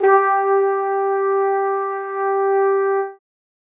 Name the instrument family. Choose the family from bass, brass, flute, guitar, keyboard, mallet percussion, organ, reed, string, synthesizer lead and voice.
brass